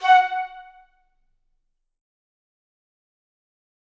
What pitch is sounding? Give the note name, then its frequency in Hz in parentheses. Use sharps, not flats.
F#5 (740 Hz)